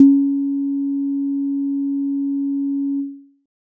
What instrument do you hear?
electronic keyboard